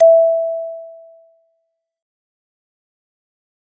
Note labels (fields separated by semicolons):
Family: mallet percussion; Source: acoustic; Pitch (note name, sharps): E5; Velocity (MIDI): 100; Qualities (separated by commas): fast decay